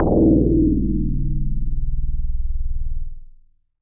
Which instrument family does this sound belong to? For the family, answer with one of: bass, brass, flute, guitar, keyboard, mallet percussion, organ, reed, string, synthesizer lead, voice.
synthesizer lead